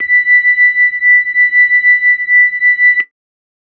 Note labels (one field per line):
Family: keyboard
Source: electronic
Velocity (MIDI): 75